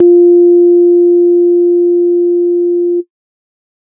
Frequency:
349.2 Hz